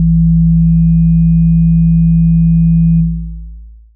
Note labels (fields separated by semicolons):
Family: synthesizer lead; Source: synthesizer; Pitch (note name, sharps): A1; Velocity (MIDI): 75; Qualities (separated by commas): long release